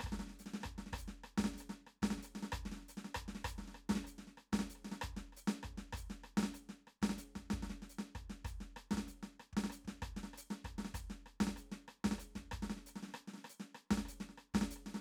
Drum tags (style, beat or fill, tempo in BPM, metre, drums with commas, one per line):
maracatu
beat
96 BPM
4/4
hi-hat pedal, snare, cross-stick, kick